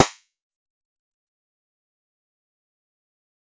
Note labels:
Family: guitar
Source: synthesizer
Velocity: 127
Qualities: fast decay, percussive

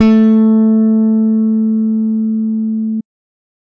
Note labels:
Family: bass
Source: electronic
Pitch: A3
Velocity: 50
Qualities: bright

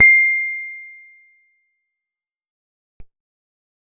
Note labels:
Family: guitar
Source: acoustic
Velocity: 25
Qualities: bright, fast decay

